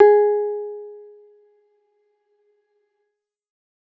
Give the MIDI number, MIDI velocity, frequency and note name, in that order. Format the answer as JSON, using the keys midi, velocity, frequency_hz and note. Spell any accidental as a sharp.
{"midi": 68, "velocity": 100, "frequency_hz": 415.3, "note": "G#4"}